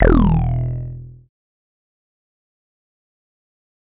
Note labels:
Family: bass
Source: synthesizer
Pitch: E1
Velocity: 75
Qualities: distorted, fast decay

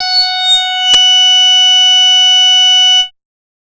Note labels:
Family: bass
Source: synthesizer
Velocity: 75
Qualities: bright, distorted, multiphonic

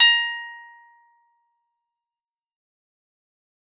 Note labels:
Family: guitar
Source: acoustic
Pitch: A#5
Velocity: 25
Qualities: fast decay, percussive, reverb

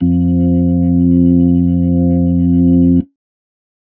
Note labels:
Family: organ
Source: electronic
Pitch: F2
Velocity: 25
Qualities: dark

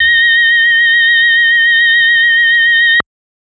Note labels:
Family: organ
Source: electronic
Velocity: 50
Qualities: multiphonic

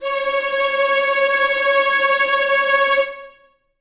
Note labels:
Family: string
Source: acoustic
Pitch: C#5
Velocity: 75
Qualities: non-linear envelope, reverb

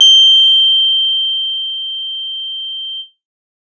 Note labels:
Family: guitar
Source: electronic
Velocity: 75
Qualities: bright

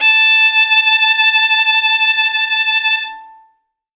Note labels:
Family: string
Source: acoustic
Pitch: A5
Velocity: 75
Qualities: bright, reverb

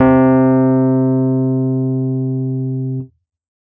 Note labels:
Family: keyboard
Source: electronic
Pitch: C3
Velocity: 100

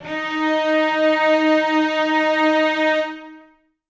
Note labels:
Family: string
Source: acoustic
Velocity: 100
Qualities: reverb

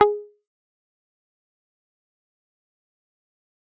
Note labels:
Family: guitar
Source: electronic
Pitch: G#4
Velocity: 75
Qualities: fast decay, percussive

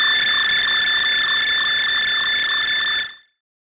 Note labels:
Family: bass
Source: synthesizer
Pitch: A6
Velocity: 100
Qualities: non-linear envelope

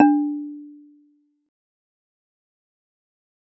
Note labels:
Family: mallet percussion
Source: acoustic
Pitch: D4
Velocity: 50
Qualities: fast decay

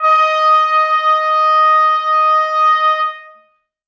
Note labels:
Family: brass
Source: acoustic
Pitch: D#5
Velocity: 75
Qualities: bright, reverb

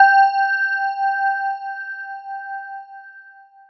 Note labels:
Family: mallet percussion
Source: electronic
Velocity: 25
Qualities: long release

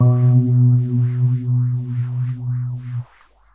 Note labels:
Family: keyboard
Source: electronic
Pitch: B2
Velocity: 25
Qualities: dark, non-linear envelope

